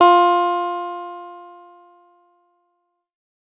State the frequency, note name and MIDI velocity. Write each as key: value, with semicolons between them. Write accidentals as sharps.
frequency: 349.2 Hz; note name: F4; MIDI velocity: 50